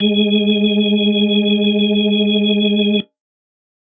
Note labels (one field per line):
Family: organ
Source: electronic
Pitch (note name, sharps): G#3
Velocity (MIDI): 100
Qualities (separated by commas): reverb